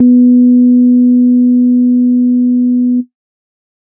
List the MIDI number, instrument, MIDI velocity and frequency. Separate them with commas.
59, electronic organ, 100, 246.9 Hz